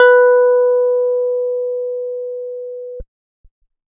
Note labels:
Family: keyboard; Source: electronic; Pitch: B4; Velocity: 100

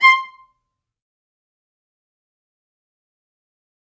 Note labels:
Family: string; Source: acoustic; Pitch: C6; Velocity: 127; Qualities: fast decay, percussive, reverb

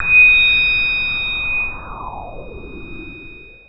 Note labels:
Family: synthesizer lead; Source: synthesizer; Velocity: 25; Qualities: long release

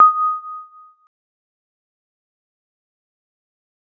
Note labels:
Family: keyboard; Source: electronic; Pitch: D#6; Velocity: 25; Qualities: fast decay, percussive

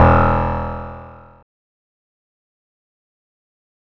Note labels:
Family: guitar; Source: electronic; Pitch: E1; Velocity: 100; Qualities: bright, distorted, fast decay

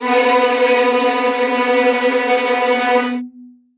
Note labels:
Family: string; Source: acoustic; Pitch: B3; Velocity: 100; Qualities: bright, long release, non-linear envelope, reverb

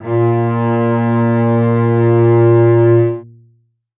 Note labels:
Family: string; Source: acoustic; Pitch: A#2; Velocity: 127; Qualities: reverb

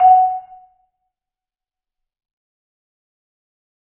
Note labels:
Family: mallet percussion; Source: acoustic; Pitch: F#5; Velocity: 100; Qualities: fast decay, percussive, reverb

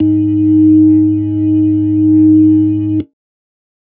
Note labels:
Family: keyboard; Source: electronic; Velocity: 25

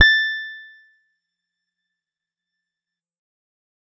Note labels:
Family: guitar; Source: electronic; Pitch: A6; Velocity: 50; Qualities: bright, fast decay, percussive

